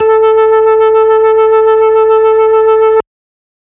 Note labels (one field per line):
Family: organ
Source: electronic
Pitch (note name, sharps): A4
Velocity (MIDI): 50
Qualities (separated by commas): distorted